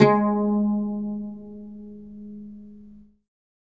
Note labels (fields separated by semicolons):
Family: guitar; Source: acoustic; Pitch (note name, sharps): G#3; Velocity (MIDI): 100; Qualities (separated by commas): reverb